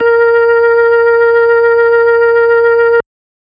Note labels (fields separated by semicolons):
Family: organ; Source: electronic; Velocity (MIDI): 50